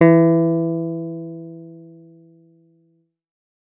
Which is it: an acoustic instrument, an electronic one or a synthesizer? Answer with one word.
electronic